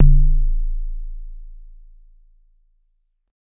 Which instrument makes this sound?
acoustic mallet percussion instrument